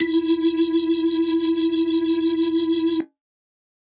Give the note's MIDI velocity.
100